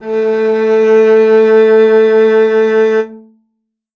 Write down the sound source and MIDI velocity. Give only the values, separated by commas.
acoustic, 25